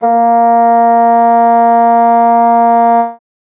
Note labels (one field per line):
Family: reed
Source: acoustic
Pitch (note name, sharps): A#3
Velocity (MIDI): 75